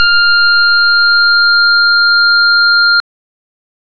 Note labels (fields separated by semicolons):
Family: organ; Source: electronic; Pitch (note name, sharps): F6; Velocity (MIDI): 100; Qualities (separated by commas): bright